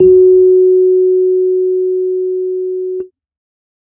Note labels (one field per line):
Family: keyboard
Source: electronic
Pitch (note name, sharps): F#4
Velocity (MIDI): 50